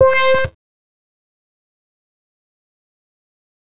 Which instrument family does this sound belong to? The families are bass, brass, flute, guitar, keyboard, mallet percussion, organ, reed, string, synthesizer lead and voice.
bass